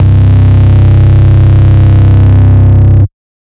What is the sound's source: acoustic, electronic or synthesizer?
synthesizer